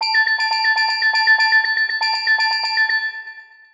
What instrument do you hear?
synthesizer mallet percussion instrument